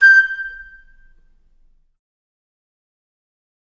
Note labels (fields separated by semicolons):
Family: flute; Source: acoustic; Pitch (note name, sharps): G6; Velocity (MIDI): 100; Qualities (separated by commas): fast decay, percussive, reverb